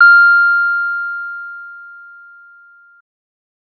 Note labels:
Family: bass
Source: synthesizer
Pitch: F6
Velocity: 100

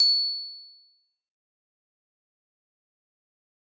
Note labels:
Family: mallet percussion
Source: acoustic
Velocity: 100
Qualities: bright, fast decay, percussive, reverb

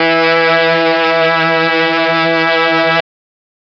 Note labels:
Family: brass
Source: electronic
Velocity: 127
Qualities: bright, distorted

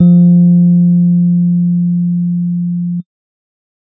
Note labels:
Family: keyboard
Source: electronic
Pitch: F3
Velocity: 75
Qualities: dark

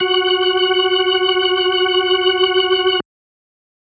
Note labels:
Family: organ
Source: electronic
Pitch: F#4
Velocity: 100

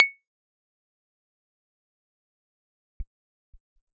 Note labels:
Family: keyboard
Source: electronic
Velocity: 75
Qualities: fast decay, percussive

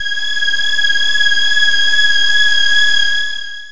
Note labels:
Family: voice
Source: synthesizer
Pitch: G#6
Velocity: 25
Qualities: distorted, long release

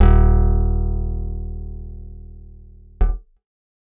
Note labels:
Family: guitar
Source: acoustic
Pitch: D#1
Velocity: 100

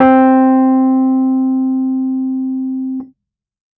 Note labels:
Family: keyboard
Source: electronic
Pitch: C4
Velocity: 127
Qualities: dark

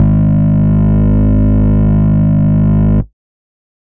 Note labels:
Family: bass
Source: synthesizer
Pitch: G#1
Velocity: 127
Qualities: distorted, multiphonic, tempo-synced

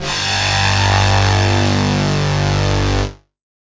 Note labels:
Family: guitar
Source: electronic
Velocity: 100

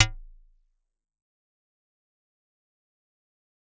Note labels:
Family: mallet percussion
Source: acoustic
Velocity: 75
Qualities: fast decay, percussive

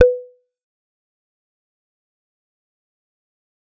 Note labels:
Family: bass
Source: synthesizer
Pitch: B4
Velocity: 25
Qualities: fast decay, percussive

